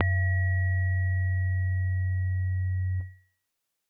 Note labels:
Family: keyboard; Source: acoustic; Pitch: F#2; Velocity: 25

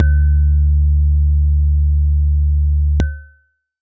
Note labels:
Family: keyboard; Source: electronic; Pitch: D2; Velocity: 25

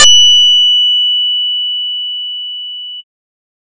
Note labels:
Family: bass; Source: synthesizer; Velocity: 25; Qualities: bright, distorted

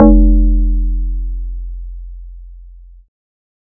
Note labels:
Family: bass; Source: synthesizer; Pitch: F1; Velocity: 127

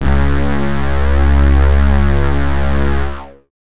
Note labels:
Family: bass; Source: synthesizer; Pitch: C#2; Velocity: 100; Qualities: bright, distorted

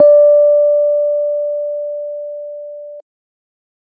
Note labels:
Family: keyboard; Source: electronic; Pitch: D5; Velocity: 50; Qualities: dark

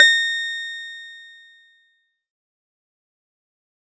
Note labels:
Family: keyboard; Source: electronic; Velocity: 75; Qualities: distorted, fast decay

